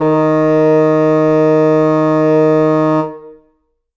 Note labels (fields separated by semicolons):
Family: reed; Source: acoustic; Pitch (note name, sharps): D#3; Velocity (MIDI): 127; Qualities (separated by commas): reverb